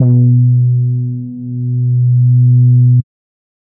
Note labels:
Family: bass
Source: synthesizer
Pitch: B2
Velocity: 50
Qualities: dark

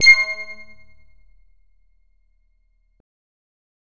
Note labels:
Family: bass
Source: synthesizer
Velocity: 100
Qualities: bright, distorted, percussive

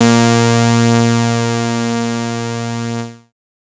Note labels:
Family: bass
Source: synthesizer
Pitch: A#2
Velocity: 25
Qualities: bright, distorted

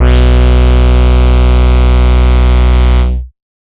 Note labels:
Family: bass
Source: synthesizer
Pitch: B1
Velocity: 127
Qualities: bright, distorted

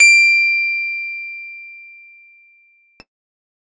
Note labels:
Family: keyboard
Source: electronic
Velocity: 25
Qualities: bright

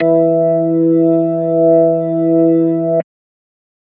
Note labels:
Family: organ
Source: electronic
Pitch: E3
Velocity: 25

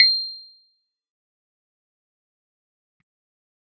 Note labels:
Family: keyboard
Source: electronic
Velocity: 50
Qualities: bright, fast decay, percussive

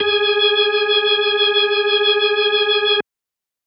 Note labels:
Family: organ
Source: electronic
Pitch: G#4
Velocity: 75

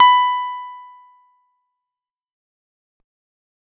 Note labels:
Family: guitar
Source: acoustic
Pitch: B5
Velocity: 127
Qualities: fast decay

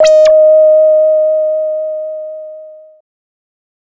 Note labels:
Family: bass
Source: synthesizer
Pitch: D#5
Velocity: 127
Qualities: distorted

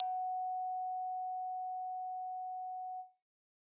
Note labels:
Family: keyboard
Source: acoustic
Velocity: 127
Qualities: bright

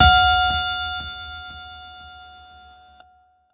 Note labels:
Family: keyboard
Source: electronic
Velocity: 100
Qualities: bright, distorted

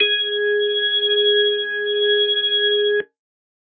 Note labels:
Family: organ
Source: electronic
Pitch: G#4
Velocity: 127

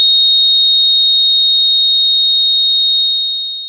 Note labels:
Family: synthesizer lead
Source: synthesizer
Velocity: 100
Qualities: bright, long release

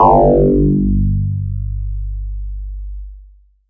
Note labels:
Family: bass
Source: synthesizer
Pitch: G1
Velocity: 127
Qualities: distorted

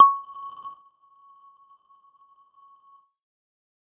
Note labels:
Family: mallet percussion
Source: electronic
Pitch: C#6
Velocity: 50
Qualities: non-linear envelope, percussive

